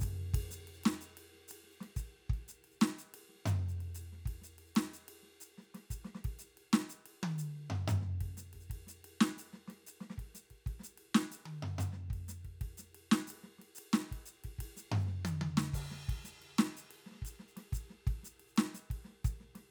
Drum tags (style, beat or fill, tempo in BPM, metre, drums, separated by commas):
Afro-Cuban bembé, beat, 122 BPM, 4/4, crash, ride, hi-hat pedal, snare, high tom, floor tom, kick